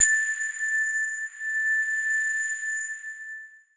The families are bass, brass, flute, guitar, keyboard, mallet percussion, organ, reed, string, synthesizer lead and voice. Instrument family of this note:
mallet percussion